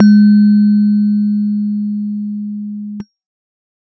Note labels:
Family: keyboard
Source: electronic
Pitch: G#3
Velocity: 50

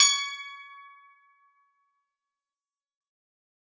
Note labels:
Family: guitar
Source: acoustic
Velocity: 75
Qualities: bright, fast decay, percussive

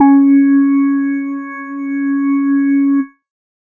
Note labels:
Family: organ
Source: electronic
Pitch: C#4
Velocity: 50

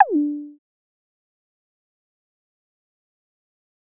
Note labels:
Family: bass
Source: synthesizer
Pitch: D4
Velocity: 25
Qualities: fast decay, percussive

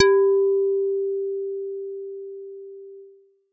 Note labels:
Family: bass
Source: synthesizer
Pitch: G4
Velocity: 127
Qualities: distorted

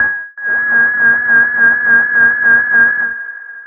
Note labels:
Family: bass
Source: synthesizer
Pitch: G#6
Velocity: 127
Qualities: long release, reverb

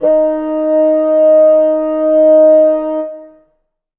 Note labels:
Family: reed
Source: acoustic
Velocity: 25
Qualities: reverb

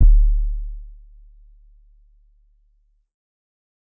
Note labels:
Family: keyboard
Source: electronic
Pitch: D1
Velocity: 127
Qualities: dark

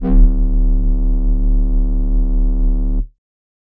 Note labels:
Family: flute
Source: synthesizer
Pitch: D1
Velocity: 50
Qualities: distorted

